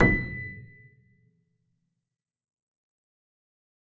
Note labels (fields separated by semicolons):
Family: keyboard; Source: acoustic; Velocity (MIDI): 50; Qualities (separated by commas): reverb